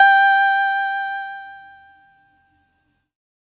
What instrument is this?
electronic keyboard